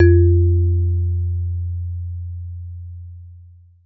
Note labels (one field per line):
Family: mallet percussion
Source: acoustic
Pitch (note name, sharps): F2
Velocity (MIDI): 127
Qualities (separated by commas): dark, long release, reverb